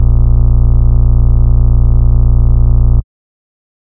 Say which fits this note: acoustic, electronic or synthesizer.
synthesizer